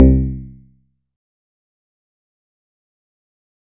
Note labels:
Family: guitar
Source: acoustic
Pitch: C2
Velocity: 25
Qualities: dark, distorted, fast decay, percussive

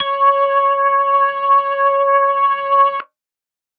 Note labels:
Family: organ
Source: electronic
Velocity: 50

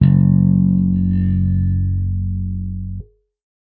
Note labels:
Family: bass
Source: electronic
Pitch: F#1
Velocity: 127

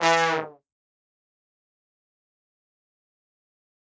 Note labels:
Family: brass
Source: acoustic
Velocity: 25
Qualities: bright, fast decay, percussive, reverb

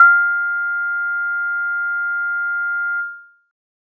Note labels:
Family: keyboard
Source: electronic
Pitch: F6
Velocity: 25

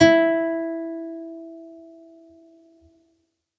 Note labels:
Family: string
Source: acoustic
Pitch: E4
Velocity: 25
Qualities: reverb

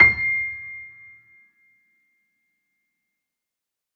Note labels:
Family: keyboard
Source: acoustic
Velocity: 75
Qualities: reverb

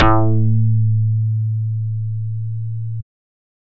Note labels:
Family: bass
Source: synthesizer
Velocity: 75

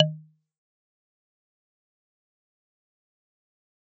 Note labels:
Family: mallet percussion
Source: acoustic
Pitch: D#3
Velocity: 50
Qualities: fast decay, percussive

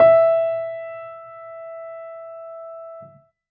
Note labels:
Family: keyboard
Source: acoustic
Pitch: E5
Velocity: 50

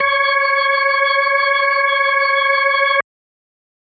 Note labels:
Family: organ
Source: electronic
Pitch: C#5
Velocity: 127

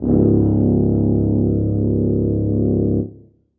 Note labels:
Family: brass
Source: acoustic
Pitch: C#1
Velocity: 100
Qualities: bright, reverb

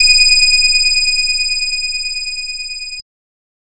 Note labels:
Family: bass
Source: synthesizer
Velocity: 50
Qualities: bright, distorted, multiphonic

